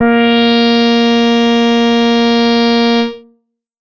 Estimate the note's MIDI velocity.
50